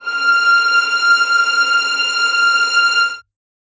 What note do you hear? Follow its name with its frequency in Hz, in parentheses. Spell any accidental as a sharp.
F6 (1397 Hz)